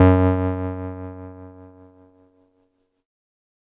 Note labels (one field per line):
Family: keyboard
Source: electronic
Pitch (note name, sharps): F#2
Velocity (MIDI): 75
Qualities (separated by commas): distorted